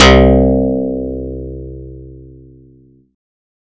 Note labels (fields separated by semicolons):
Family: bass; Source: synthesizer; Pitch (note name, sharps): C2; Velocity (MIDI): 127; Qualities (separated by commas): bright